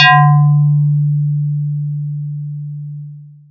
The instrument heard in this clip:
electronic mallet percussion instrument